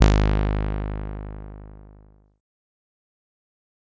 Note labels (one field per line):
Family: bass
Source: synthesizer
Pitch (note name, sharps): G#1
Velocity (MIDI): 127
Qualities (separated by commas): bright, distorted, fast decay